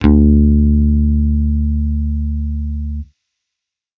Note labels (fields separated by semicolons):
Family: bass; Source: electronic; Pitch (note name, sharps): D2; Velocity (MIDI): 25; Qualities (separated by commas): distorted